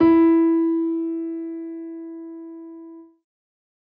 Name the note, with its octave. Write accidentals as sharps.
E4